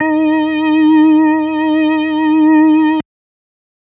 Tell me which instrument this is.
electronic organ